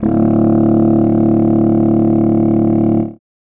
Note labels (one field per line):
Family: reed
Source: acoustic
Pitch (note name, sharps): D1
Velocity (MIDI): 75